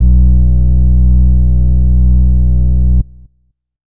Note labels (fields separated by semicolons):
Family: flute; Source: acoustic; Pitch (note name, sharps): B1; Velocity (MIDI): 100; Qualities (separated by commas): dark